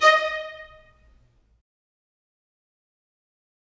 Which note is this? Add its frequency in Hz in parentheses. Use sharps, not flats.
D#5 (622.3 Hz)